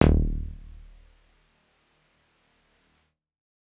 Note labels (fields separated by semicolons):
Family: keyboard; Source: electronic; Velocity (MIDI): 127